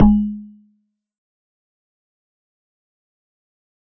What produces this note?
acoustic mallet percussion instrument